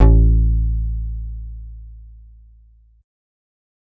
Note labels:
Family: bass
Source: synthesizer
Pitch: A1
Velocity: 25

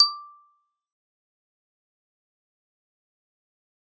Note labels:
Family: mallet percussion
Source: acoustic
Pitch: D6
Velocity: 25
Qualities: fast decay, percussive

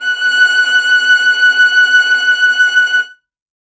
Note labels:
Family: string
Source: acoustic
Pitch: F#6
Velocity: 75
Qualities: reverb

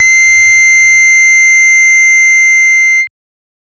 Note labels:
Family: bass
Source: synthesizer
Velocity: 50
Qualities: bright, distorted, multiphonic

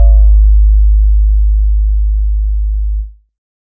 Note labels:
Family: synthesizer lead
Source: synthesizer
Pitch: G#1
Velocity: 25

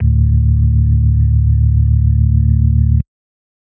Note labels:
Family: organ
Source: electronic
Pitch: D1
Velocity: 25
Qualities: dark

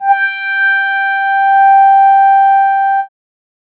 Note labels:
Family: keyboard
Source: synthesizer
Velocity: 100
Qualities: bright

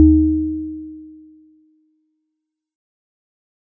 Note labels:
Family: mallet percussion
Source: acoustic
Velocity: 50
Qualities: fast decay

